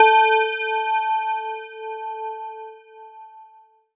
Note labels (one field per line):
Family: mallet percussion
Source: electronic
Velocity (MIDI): 50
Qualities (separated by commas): long release